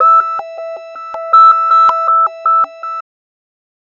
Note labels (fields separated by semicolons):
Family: bass; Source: synthesizer; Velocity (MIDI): 127; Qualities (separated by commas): tempo-synced